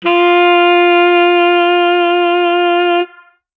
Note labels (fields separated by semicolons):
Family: reed; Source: acoustic; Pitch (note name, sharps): F4; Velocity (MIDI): 75